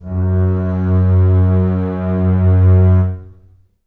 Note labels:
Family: string; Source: acoustic; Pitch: F#2; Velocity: 50; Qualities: long release, reverb

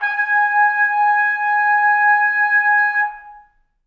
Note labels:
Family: brass; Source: acoustic; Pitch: G#5; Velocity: 25; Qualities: reverb

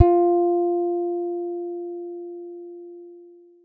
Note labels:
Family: guitar; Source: acoustic; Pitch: F4; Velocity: 50; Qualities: dark

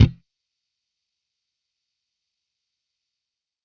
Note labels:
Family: bass; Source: electronic; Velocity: 127; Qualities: distorted, fast decay, percussive

